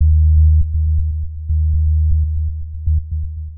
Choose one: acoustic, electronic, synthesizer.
synthesizer